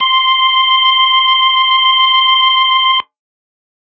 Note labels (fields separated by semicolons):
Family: organ; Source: electronic; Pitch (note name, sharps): C6; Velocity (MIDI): 100